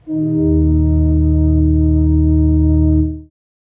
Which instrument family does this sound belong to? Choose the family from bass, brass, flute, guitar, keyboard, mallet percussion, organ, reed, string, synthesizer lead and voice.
organ